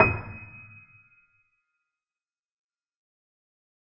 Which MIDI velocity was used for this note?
50